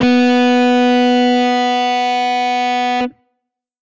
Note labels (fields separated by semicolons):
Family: guitar; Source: electronic; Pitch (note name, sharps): B3; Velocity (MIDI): 50; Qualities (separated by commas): bright, distorted